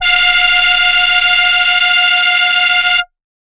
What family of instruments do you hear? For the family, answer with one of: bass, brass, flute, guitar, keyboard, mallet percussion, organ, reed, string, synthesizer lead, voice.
voice